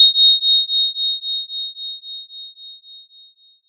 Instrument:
electronic mallet percussion instrument